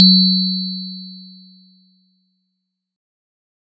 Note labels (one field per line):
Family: mallet percussion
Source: acoustic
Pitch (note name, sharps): F#3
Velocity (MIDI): 75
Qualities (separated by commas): bright